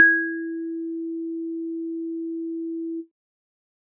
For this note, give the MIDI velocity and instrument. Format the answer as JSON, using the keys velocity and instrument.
{"velocity": 100, "instrument": "electronic keyboard"}